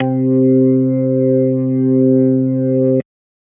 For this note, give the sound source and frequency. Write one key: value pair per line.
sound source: electronic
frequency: 130.8 Hz